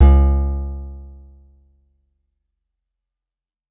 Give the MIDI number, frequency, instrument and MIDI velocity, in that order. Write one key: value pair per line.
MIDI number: 37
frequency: 69.3 Hz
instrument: acoustic guitar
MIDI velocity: 50